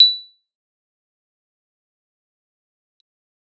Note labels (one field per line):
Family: keyboard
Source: electronic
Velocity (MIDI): 75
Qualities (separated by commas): bright, fast decay, percussive